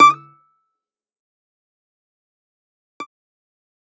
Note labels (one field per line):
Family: guitar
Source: electronic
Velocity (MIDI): 127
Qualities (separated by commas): fast decay, percussive